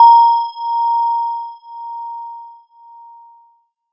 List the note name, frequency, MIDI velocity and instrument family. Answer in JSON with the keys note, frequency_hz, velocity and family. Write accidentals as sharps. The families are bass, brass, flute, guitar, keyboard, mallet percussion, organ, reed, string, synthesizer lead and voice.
{"note": "A#5", "frequency_hz": 932.3, "velocity": 25, "family": "mallet percussion"}